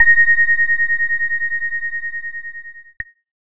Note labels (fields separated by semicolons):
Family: keyboard; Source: electronic; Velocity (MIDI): 25; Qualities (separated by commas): distorted